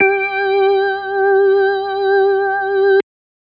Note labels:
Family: organ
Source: electronic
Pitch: G4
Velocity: 50

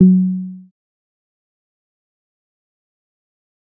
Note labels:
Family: bass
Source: synthesizer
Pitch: F#3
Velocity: 100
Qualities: dark, fast decay, percussive

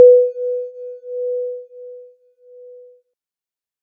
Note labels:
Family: keyboard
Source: synthesizer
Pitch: B4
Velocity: 50

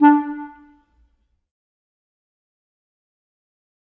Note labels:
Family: reed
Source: acoustic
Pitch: D4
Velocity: 25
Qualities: dark, fast decay, percussive, reverb

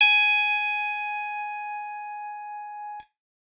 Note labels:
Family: guitar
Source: electronic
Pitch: G#5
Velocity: 127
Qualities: bright, reverb

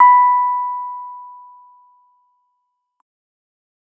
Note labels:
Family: keyboard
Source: electronic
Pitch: B5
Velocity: 75

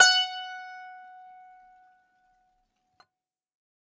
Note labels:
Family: guitar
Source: acoustic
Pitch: F#5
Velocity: 127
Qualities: bright, multiphonic, reverb

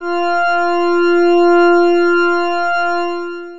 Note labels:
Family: organ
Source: electronic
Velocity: 25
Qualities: distorted, long release

